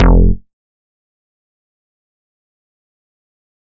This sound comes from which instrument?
synthesizer bass